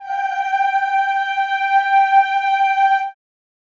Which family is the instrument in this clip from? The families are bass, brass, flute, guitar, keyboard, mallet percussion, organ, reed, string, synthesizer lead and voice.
voice